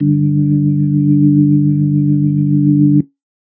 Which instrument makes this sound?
electronic organ